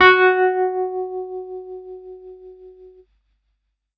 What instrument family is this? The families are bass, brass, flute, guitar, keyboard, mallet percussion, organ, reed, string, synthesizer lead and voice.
keyboard